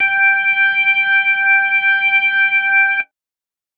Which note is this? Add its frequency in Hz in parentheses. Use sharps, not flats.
G5 (784 Hz)